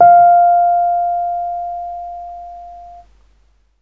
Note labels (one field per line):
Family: keyboard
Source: electronic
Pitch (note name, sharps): F5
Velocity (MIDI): 25